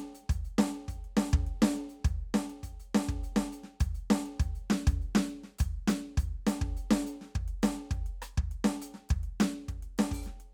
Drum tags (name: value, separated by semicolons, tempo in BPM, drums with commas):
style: rock; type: beat; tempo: 102 BPM; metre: 3/4; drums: closed hi-hat, open hi-hat, hi-hat pedal, snare, cross-stick, kick